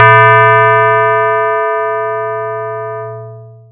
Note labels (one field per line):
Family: mallet percussion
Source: acoustic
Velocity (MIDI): 100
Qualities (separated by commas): distorted, long release